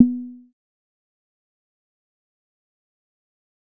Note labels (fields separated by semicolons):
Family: bass; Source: synthesizer; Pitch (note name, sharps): B3; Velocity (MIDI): 25; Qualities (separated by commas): dark, fast decay, percussive